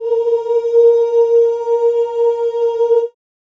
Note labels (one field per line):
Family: voice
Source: acoustic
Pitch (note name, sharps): A#4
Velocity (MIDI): 75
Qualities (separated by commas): reverb